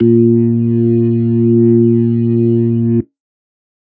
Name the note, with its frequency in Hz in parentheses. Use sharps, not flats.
A#2 (116.5 Hz)